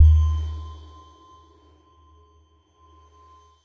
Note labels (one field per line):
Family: mallet percussion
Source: electronic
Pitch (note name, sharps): D#2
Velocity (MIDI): 25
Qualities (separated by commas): bright, non-linear envelope